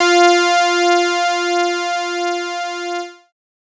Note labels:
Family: bass; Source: synthesizer; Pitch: F4; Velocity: 100; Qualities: bright, distorted

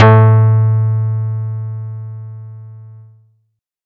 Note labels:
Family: guitar; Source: acoustic; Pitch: A2; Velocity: 50

